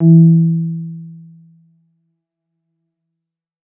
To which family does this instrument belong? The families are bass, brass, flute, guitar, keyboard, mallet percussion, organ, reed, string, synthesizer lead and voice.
keyboard